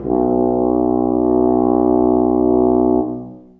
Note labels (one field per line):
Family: brass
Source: acoustic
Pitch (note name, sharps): B1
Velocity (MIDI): 50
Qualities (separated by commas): long release, reverb